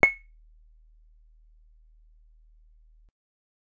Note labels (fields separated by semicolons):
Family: guitar; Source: acoustic; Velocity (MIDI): 25; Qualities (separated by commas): percussive